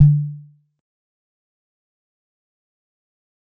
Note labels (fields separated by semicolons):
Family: mallet percussion; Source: acoustic; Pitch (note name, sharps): D3; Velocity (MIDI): 25; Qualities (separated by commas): dark, fast decay, percussive